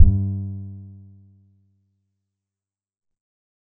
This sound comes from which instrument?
acoustic guitar